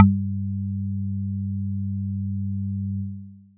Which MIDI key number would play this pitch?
43